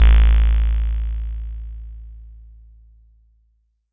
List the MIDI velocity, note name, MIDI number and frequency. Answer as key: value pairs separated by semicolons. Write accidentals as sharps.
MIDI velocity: 75; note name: A1; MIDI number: 33; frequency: 55 Hz